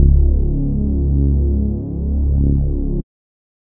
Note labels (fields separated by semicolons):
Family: bass; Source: synthesizer; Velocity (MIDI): 127; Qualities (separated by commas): dark